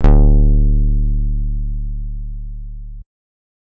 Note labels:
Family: guitar; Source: electronic; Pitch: D1; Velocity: 25

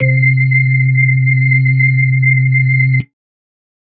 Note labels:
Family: organ; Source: electronic; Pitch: C3; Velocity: 100

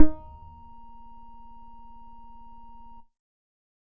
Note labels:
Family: bass; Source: synthesizer; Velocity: 25; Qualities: distorted, percussive

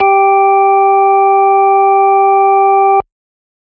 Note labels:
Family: organ; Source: electronic; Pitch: G4; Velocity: 25

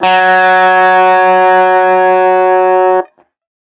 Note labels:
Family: guitar; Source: electronic; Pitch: F#3; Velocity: 100; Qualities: distorted

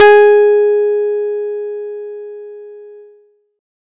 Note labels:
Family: guitar; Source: acoustic; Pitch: G#4; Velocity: 50

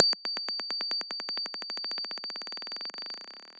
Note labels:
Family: guitar; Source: electronic; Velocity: 75

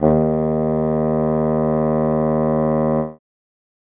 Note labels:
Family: reed; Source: acoustic; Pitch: D#2; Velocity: 75

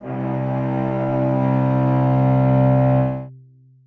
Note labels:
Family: string; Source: acoustic; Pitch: C2; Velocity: 75; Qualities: long release, reverb

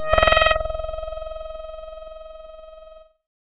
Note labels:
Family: keyboard; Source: synthesizer; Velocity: 100; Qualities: bright, distorted

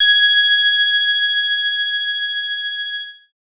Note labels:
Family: bass; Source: synthesizer; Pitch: G#6; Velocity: 50

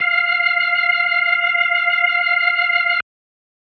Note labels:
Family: organ; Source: electronic; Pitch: F5; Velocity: 127

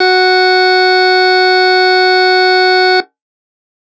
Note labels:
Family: organ; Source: electronic; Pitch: F#4; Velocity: 127; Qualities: distorted

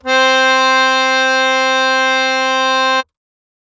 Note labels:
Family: keyboard; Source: acoustic; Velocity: 50; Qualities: bright

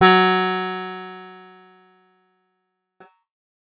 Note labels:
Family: guitar; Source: acoustic; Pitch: F#3; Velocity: 127; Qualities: bright, distorted

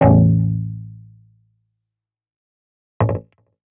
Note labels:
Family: guitar; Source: electronic; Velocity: 25; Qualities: distorted, fast decay

